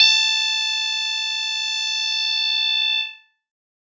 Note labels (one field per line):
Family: keyboard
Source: electronic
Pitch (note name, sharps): A5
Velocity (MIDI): 100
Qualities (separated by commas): bright, distorted, multiphonic